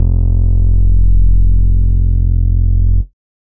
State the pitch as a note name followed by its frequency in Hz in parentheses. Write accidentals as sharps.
F1 (43.65 Hz)